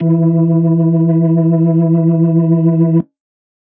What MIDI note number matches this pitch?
52